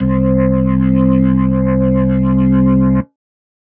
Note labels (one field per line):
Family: keyboard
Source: electronic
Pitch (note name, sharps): C2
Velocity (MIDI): 100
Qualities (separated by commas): distorted